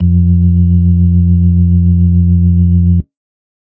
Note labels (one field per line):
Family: organ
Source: electronic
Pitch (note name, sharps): F2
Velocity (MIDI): 50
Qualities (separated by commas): dark